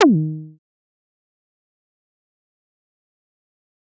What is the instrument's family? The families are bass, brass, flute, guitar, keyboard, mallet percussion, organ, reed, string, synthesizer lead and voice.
bass